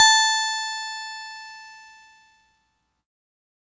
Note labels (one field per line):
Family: keyboard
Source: electronic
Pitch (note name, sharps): A5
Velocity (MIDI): 75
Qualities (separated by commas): bright, distorted